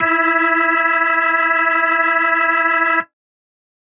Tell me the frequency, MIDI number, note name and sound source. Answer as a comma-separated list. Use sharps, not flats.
329.6 Hz, 64, E4, electronic